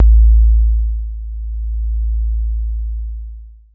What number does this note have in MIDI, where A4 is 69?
33